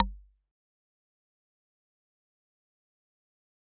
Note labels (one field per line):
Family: mallet percussion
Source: acoustic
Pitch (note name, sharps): G1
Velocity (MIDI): 50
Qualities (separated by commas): fast decay, percussive